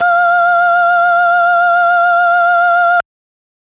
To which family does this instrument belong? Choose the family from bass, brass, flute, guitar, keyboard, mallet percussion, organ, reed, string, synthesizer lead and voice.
organ